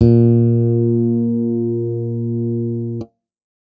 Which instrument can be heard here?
electronic bass